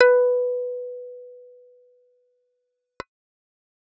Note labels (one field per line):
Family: bass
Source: synthesizer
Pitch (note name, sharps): B4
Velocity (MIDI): 100